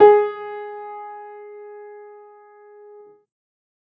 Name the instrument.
acoustic keyboard